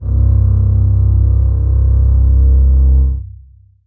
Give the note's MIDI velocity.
25